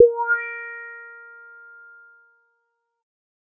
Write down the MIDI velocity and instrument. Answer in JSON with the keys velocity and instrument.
{"velocity": 75, "instrument": "synthesizer bass"}